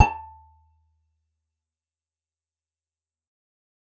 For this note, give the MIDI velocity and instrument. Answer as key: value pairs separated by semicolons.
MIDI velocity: 75; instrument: acoustic guitar